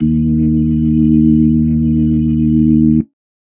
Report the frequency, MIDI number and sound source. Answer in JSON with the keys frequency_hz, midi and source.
{"frequency_hz": 77.78, "midi": 39, "source": "electronic"}